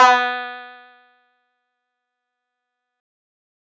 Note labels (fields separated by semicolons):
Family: guitar; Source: synthesizer; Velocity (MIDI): 100; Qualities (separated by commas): percussive